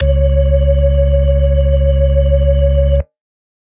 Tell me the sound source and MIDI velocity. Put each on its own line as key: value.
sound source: electronic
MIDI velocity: 127